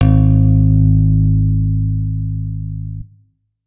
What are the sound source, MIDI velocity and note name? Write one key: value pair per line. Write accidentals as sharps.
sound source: electronic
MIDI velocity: 127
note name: G#1